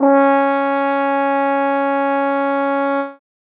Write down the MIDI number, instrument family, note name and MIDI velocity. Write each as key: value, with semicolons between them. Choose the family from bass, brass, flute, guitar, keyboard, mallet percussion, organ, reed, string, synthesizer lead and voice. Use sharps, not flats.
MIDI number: 61; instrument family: brass; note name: C#4; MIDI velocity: 100